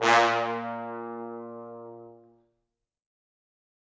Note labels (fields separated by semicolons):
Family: brass; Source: acoustic; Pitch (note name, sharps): A#2; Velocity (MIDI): 25; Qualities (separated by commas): bright, fast decay, reverb